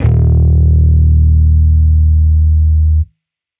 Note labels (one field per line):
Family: bass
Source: electronic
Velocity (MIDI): 100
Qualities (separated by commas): distorted